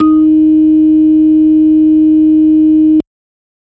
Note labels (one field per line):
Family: organ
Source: electronic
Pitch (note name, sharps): D#4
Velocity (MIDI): 25